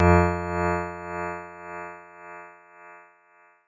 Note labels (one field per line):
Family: keyboard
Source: electronic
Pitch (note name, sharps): F2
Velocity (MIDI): 127